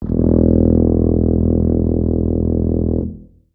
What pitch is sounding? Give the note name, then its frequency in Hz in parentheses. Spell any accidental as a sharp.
E1 (41.2 Hz)